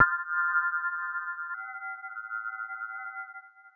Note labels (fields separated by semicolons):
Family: mallet percussion; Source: synthesizer; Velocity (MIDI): 100; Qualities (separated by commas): multiphonic